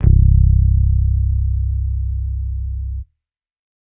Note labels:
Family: bass; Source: electronic; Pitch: C1; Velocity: 50

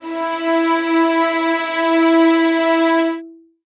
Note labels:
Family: string; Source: acoustic; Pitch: E4; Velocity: 50; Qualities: reverb

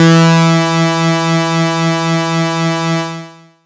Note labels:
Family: bass; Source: synthesizer; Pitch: E3; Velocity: 127; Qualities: bright, distorted, long release

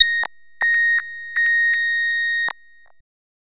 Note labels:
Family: bass; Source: synthesizer; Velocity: 50; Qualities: tempo-synced

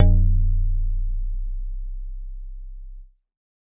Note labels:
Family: mallet percussion; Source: acoustic; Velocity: 127

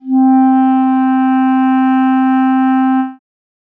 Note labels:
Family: reed; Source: acoustic; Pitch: C4; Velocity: 25; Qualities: dark

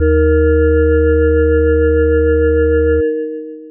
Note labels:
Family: mallet percussion; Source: electronic; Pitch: D#2; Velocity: 50; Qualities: long release

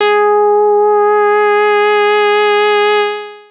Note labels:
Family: bass; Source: synthesizer; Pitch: G#4; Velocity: 100; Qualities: distorted, long release

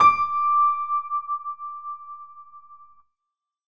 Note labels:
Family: keyboard; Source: electronic; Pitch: D6; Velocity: 100

